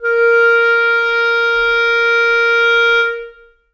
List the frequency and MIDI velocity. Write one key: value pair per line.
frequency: 466.2 Hz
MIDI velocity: 75